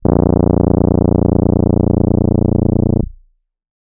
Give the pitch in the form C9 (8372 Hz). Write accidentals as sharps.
A#0 (29.14 Hz)